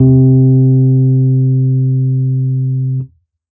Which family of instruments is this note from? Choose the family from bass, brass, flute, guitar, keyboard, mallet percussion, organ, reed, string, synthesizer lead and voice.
keyboard